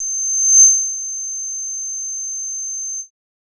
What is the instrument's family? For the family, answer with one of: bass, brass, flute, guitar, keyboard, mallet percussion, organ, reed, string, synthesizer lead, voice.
bass